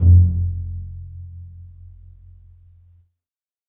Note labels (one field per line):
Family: string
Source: acoustic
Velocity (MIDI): 75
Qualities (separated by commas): dark, reverb